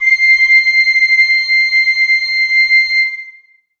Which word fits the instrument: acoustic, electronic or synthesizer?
acoustic